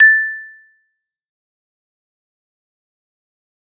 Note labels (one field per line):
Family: mallet percussion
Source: acoustic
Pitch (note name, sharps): A6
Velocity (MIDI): 127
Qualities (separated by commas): fast decay, percussive